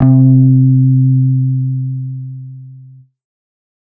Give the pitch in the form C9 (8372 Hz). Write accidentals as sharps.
C3 (130.8 Hz)